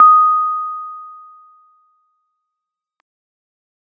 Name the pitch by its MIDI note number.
87